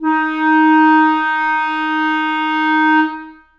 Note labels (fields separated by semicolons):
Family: reed; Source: acoustic; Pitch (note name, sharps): D#4; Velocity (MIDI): 127; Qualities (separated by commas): reverb